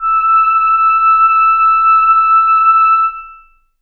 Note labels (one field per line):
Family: reed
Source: acoustic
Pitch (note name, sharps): E6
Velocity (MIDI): 75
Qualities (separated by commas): long release, reverb